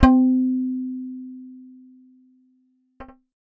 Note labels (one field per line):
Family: bass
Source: synthesizer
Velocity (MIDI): 50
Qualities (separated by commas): dark